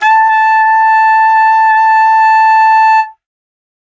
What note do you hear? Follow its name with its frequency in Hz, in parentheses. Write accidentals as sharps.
A5 (880 Hz)